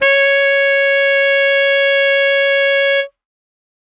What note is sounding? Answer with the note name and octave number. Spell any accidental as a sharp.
C#5